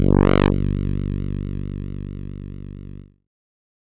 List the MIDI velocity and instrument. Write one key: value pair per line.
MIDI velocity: 127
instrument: synthesizer keyboard